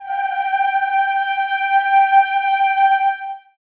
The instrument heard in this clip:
acoustic voice